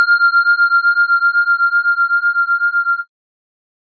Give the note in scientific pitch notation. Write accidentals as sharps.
F6